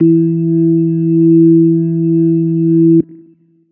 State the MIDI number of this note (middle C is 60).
52